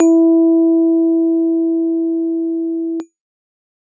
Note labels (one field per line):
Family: keyboard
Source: electronic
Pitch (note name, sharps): E4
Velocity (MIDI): 50